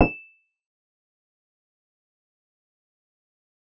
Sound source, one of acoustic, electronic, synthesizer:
synthesizer